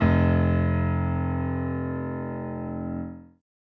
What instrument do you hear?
acoustic keyboard